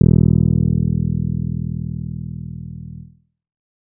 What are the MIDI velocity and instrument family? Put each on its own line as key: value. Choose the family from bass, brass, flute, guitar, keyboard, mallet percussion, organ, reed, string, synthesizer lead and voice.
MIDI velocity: 100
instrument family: bass